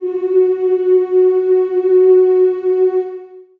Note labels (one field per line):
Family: voice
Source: acoustic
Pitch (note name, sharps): F#4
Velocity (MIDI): 100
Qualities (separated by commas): long release, reverb